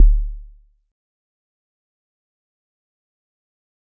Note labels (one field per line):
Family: mallet percussion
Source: acoustic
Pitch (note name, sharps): D1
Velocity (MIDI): 25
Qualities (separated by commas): fast decay, percussive